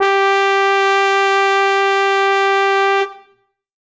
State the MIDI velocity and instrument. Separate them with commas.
127, acoustic brass instrument